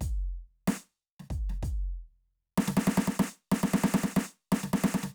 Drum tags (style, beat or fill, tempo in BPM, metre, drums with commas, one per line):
hip-hop
beat
94 BPM
4/4
closed hi-hat, snare, kick